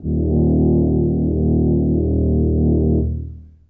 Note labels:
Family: brass; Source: acoustic; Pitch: D#1; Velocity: 25; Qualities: dark, long release, reverb

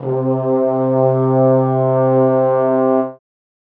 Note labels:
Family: brass; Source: acoustic; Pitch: C3; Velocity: 75; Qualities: reverb

